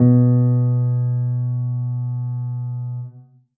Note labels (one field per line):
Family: keyboard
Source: acoustic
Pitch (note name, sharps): B2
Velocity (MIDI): 50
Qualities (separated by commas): dark